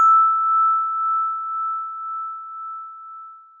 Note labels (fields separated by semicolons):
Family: mallet percussion; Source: acoustic; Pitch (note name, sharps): E6; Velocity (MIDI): 75; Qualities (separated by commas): bright, long release